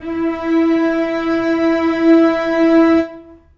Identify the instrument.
acoustic string instrument